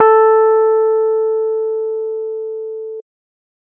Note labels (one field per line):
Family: keyboard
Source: electronic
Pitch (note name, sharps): A4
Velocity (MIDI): 127